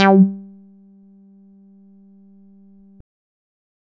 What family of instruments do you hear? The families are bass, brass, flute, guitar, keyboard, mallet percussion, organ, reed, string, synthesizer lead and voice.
bass